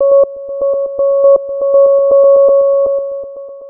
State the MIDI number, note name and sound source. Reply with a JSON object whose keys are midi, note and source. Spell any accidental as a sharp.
{"midi": 73, "note": "C#5", "source": "synthesizer"}